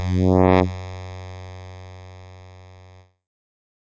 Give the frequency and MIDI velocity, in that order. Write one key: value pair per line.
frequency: 92.5 Hz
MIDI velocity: 25